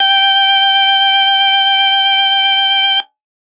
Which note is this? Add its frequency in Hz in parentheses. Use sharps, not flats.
G5 (784 Hz)